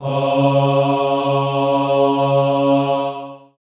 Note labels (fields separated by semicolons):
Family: voice; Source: acoustic; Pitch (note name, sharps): C#3; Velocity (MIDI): 127; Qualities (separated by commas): reverb